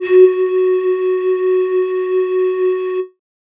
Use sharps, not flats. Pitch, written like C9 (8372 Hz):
F#4 (370 Hz)